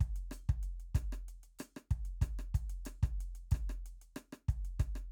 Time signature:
4/4